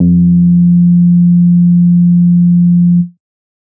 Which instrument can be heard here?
synthesizer bass